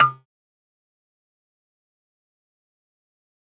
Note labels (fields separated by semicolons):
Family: mallet percussion; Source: acoustic; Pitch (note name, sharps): C3; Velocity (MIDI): 127; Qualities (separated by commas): fast decay, percussive, reverb